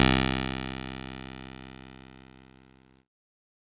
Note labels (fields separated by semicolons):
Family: keyboard; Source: electronic; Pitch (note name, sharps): C2; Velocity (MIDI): 25; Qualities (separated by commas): bright, distorted